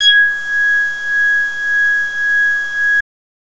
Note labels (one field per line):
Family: bass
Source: synthesizer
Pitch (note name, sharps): G#6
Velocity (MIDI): 50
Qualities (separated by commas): distorted